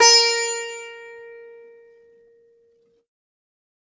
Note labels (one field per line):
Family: guitar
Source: acoustic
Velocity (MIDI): 50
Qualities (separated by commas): bright